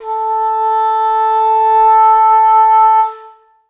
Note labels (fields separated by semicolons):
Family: reed; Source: acoustic; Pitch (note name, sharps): A4; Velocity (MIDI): 50; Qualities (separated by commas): reverb